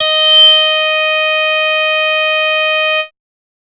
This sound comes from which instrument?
synthesizer bass